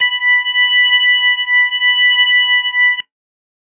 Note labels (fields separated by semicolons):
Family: organ; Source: electronic; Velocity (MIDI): 100